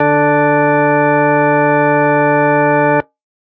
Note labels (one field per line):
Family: organ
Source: electronic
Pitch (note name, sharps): D3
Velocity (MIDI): 100